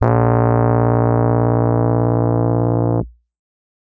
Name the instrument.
electronic keyboard